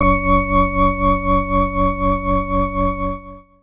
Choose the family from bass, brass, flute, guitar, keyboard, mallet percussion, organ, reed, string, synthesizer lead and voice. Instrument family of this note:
organ